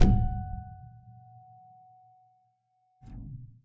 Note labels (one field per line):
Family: keyboard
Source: acoustic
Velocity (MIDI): 25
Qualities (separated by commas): reverb